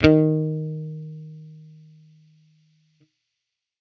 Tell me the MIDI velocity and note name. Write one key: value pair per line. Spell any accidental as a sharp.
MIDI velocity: 75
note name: D#3